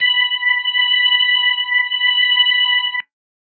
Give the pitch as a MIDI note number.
83